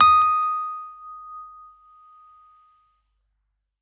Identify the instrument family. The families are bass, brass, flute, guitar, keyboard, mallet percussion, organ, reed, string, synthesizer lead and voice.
keyboard